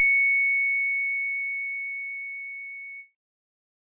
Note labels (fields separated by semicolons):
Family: organ; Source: electronic; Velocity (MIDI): 75; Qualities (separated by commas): bright